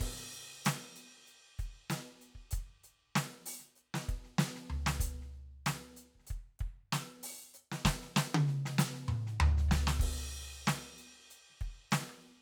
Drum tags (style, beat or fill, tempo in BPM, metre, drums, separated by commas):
soul, beat, 96 BPM, 4/4, crash, closed hi-hat, open hi-hat, hi-hat pedal, snare, cross-stick, high tom, mid tom, floor tom, kick